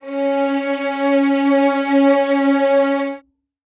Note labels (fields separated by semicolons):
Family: string; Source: acoustic; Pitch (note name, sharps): C#4; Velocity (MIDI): 75; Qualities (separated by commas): reverb